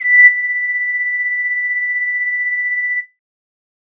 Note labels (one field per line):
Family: flute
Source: synthesizer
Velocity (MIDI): 25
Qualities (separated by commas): distorted